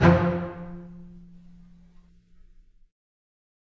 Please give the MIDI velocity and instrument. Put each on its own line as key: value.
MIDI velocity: 50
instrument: acoustic string instrument